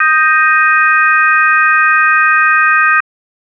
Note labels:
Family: organ; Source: electronic; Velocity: 25; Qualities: bright

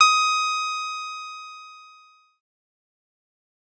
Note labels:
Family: bass; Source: synthesizer; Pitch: D#6; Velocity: 100; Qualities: bright, distorted, fast decay

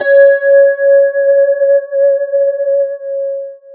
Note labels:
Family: guitar; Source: electronic; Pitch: C#5; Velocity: 100; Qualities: long release, multiphonic, non-linear envelope

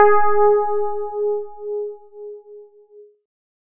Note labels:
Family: keyboard; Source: electronic; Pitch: G#4; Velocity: 127

